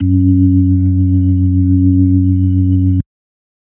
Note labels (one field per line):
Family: organ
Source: electronic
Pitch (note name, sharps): F#2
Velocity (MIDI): 75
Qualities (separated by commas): dark